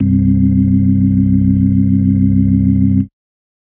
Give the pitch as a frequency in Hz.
32.7 Hz